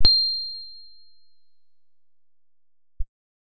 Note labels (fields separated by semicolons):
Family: guitar; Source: electronic; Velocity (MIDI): 25